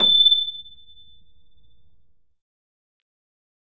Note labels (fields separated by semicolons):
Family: keyboard; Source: electronic; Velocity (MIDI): 50; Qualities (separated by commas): bright, fast decay